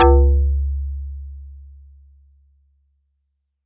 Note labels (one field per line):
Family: mallet percussion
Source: acoustic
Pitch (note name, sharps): C#2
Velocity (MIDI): 127